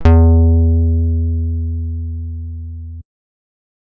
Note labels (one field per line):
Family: guitar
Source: electronic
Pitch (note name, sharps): E2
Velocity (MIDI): 100